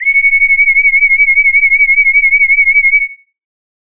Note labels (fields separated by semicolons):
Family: voice; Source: synthesizer; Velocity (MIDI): 127